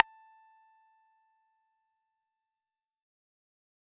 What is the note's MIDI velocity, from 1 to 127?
25